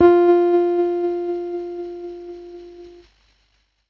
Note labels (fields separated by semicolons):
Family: keyboard; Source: electronic; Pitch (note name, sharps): F4; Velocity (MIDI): 50; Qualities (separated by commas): distorted, tempo-synced